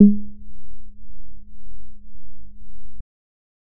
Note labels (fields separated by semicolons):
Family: bass; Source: synthesizer; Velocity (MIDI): 25; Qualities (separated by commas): dark